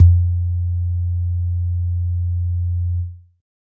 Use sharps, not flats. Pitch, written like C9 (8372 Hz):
F2 (87.31 Hz)